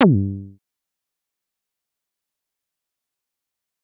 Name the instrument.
synthesizer bass